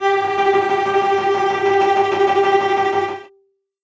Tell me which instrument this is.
acoustic string instrument